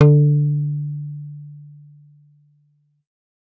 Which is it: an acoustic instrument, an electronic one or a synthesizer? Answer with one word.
synthesizer